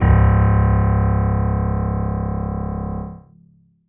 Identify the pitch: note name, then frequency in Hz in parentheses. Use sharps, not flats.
C#1 (34.65 Hz)